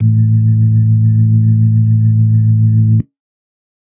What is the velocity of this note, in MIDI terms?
25